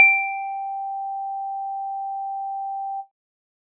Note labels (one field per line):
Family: keyboard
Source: electronic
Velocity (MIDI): 75